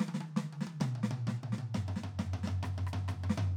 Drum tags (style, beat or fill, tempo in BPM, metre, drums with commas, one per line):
hip-hop
fill
67 BPM
4/4
snare, cross-stick, high tom, mid tom, floor tom